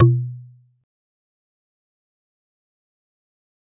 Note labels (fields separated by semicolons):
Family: mallet percussion; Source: acoustic; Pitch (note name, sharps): B2; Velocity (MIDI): 25; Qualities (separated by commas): fast decay, percussive